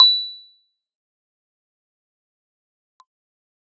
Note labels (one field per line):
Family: keyboard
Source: electronic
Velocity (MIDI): 25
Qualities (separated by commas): bright, fast decay, percussive